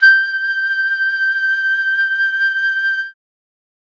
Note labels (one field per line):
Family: flute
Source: acoustic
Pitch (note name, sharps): G6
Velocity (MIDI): 100